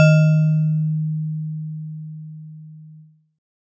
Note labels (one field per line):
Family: mallet percussion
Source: acoustic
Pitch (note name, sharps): D#3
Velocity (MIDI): 100